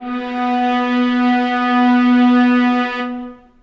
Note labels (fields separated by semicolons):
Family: string; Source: acoustic; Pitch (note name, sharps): B3; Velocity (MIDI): 50; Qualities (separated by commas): long release, reverb